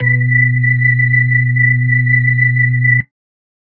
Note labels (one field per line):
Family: organ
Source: electronic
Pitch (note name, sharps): B2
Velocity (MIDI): 100